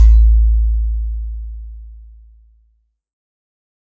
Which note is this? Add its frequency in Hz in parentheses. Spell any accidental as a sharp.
A1 (55 Hz)